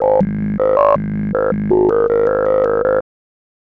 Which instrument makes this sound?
synthesizer bass